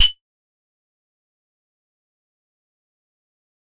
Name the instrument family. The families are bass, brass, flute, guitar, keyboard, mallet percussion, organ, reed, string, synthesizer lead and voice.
keyboard